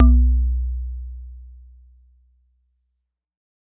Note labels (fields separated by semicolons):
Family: mallet percussion; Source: acoustic; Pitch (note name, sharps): B1; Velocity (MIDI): 100; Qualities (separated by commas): dark